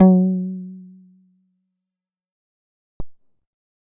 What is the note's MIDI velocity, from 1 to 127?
50